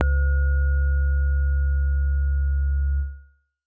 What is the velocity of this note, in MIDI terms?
50